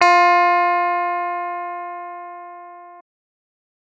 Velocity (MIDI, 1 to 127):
100